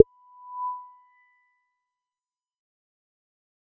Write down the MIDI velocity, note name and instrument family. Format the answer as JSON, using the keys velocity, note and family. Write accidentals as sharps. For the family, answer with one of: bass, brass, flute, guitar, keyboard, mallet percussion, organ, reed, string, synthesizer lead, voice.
{"velocity": 50, "note": "B5", "family": "bass"}